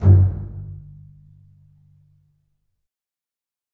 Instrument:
acoustic string instrument